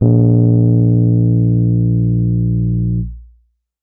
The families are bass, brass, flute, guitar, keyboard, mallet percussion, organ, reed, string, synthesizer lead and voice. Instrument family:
keyboard